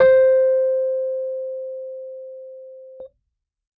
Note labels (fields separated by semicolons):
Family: keyboard; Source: electronic; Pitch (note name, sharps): C5; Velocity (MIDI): 127